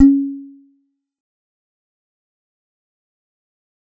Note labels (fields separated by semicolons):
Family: guitar; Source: electronic; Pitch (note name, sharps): C#4; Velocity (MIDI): 25; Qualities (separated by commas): dark, fast decay, percussive, reverb